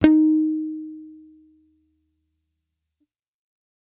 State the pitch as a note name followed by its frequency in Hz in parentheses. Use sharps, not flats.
D#4 (311.1 Hz)